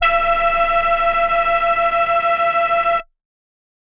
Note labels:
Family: voice; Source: synthesizer; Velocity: 25; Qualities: multiphonic

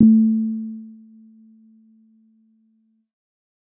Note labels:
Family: keyboard; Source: electronic; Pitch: A3; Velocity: 25; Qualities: dark

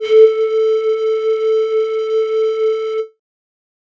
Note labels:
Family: flute; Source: synthesizer; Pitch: A4; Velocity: 50; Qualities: distorted

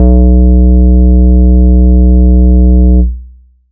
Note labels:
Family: bass; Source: synthesizer; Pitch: B1; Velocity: 100; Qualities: long release

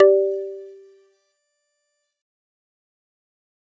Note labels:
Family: mallet percussion; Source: acoustic; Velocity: 75; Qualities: fast decay, multiphonic

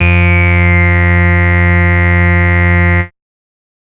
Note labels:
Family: bass; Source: synthesizer; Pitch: F2; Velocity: 25; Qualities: bright, distorted, multiphonic

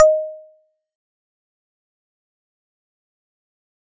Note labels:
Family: mallet percussion; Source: acoustic; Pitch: D#5; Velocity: 75; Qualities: fast decay, percussive

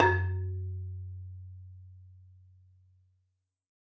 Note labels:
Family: mallet percussion; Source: acoustic; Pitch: F#2; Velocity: 127; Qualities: dark, reverb

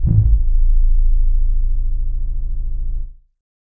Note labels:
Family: bass; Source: synthesizer; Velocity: 25; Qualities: distorted, non-linear envelope

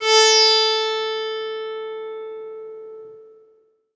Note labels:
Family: guitar; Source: acoustic; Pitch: A4; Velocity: 100; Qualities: bright, reverb

